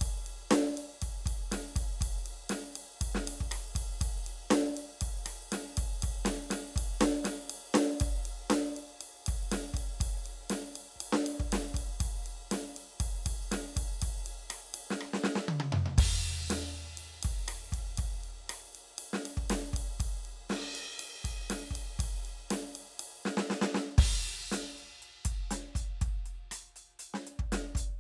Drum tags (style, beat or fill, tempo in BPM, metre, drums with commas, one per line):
rock
beat
120 BPM
4/4
crash, ride, closed hi-hat, snare, cross-stick, high tom, mid tom, kick